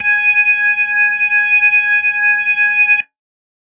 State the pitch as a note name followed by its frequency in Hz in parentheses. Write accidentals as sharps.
G#5 (830.6 Hz)